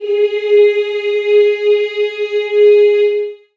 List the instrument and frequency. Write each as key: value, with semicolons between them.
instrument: acoustic voice; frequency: 415.3 Hz